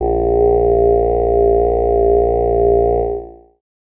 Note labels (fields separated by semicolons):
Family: voice; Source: synthesizer; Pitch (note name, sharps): A#1; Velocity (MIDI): 100